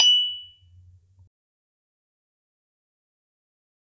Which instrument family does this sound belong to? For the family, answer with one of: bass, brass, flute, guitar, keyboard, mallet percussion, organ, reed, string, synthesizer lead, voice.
mallet percussion